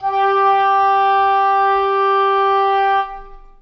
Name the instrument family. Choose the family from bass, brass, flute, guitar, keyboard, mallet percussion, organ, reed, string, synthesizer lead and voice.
reed